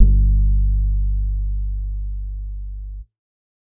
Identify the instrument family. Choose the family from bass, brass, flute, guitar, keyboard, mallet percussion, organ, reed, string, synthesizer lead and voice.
bass